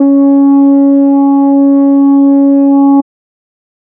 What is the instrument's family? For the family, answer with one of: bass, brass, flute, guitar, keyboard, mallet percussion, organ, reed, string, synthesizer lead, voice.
organ